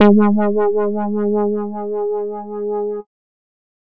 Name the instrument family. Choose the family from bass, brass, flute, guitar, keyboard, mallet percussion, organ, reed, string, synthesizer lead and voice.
bass